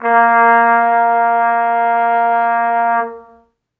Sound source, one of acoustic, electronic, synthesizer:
acoustic